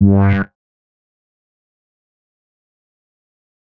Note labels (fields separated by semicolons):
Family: bass; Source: synthesizer; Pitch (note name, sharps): G2; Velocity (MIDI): 100; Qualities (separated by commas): distorted, fast decay